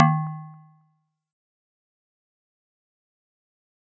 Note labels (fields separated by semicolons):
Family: mallet percussion; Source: acoustic; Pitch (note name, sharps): D#3; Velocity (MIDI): 75; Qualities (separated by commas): fast decay, percussive